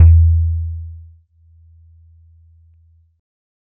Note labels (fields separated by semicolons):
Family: keyboard; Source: electronic; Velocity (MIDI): 25